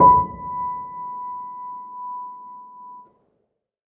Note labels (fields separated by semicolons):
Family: keyboard; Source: acoustic; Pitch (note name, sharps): B5; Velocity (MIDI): 25; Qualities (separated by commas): reverb